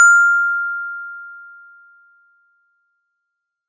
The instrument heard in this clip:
acoustic mallet percussion instrument